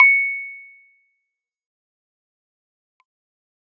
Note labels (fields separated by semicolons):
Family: keyboard; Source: electronic; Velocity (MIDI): 100; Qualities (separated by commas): fast decay, percussive